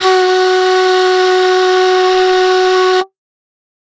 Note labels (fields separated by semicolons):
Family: flute; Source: acoustic; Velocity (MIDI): 100